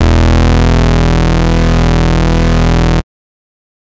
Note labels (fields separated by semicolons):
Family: bass; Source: synthesizer; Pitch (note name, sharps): E1; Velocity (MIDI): 100; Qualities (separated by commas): bright, distorted